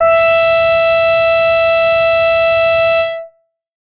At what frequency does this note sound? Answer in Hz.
659.3 Hz